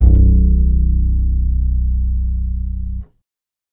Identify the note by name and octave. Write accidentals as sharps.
B0